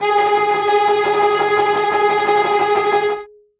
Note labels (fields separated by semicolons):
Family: string; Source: acoustic; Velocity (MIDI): 100; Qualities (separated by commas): bright, non-linear envelope, reverb